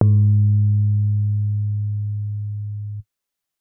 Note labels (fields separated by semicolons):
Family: keyboard; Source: electronic; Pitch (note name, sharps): G#2; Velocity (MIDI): 25; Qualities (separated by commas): dark